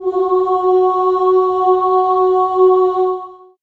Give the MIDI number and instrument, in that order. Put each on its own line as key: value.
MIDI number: 66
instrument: acoustic voice